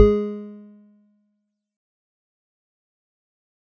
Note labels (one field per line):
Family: mallet percussion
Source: acoustic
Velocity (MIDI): 127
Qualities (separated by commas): fast decay, percussive